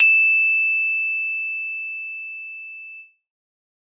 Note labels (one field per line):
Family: mallet percussion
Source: acoustic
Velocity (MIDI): 127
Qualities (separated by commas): bright